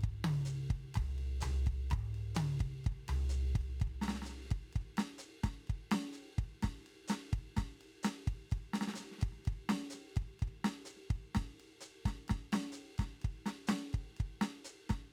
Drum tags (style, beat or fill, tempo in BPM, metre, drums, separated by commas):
bossa nova, beat, 127 BPM, 4/4, ride, hi-hat pedal, snare, high tom, mid tom, floor tom, kick